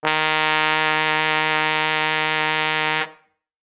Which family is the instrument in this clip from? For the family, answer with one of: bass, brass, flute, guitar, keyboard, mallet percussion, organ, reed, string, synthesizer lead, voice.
brass